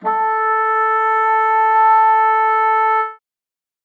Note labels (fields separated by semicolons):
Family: reed; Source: acoustic; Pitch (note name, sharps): A4; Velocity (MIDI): 25